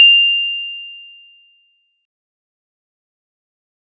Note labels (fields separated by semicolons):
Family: keyboard; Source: electronic; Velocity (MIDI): 25; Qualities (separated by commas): bright, distorted, fast decay